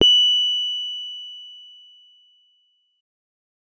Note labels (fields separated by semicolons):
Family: keyboard; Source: electronic; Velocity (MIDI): 50; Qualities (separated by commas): bright